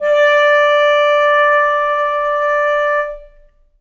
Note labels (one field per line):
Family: reed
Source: acoustic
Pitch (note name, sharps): D5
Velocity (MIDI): 50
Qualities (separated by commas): long release, reverb